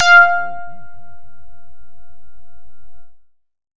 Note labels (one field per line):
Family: bass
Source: synthesizer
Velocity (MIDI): 50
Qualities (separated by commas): distorted